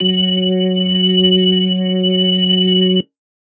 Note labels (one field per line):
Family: organ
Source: electronic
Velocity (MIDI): 50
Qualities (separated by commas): dark